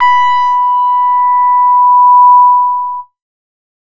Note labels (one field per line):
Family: bass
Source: synthesizer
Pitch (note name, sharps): B5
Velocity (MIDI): 50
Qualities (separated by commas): distorted